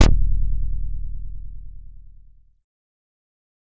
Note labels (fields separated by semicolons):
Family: bass; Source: synthesizer; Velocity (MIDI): 50; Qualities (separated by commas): distorted